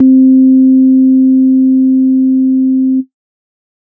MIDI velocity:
50